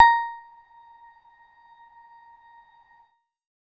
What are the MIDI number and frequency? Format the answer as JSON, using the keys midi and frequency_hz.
{"midi": 82, "frequency_hz": 932.3}